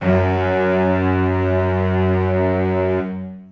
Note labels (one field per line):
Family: string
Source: acoustic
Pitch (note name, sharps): F#2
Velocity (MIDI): 100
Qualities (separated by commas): long release, reverb